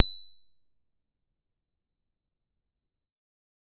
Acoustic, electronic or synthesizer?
electronic